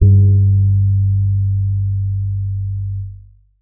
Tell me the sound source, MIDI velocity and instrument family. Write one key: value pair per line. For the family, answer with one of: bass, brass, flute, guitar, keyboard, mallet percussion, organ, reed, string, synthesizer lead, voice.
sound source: electronic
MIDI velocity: 25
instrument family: keyboard